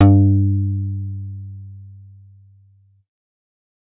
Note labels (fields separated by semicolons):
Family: bass; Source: synthesizer; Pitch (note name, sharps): G2; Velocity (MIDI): 127